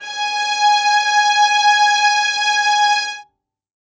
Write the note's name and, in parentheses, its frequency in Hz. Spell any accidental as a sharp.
G#5 (830.6 Hz)